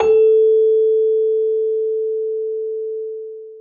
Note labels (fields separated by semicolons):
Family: mallet percussion; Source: acoustic; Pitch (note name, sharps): A4; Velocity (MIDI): 75; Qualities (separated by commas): long release, reverb